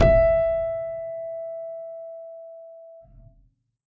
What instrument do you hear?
acoustic keyboard